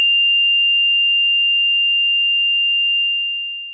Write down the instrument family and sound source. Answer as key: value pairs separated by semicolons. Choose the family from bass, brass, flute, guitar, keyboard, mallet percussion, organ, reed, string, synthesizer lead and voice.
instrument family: synthesizer lead; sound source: synthesizer